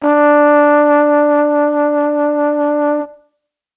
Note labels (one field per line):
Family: brass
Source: acoustic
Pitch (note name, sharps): D4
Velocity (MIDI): 25